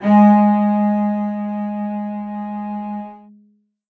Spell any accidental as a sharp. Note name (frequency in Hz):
G#3 (207.7 Hz)